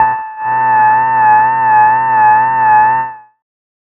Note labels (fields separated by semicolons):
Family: bass; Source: synthesizer; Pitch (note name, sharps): A5; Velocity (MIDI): 50; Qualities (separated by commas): distorted, tempo-synced